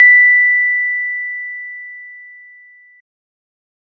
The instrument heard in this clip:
electronic organ